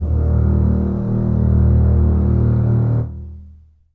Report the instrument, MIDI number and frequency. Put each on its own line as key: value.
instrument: acoustic string instrument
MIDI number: 27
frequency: 38.89 Hz